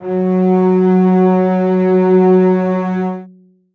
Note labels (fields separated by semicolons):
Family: string; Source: acoustic; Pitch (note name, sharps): F#3; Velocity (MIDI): 50; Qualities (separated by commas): reverb